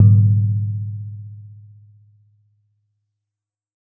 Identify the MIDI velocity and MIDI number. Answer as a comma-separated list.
127, 44